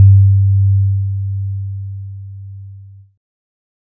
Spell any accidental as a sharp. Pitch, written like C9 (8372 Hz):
G2 (98 Hz)